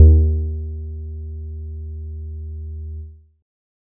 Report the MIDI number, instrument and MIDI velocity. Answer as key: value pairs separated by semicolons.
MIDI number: 39; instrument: synthesizer guitar; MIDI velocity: 50